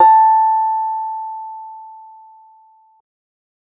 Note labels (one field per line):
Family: keyboard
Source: electronic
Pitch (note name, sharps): A5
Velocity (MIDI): 75